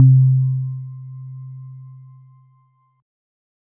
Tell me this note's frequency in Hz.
130.8 Hz